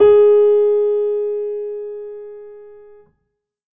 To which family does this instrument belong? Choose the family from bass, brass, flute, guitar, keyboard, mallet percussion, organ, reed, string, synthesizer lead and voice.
keyboard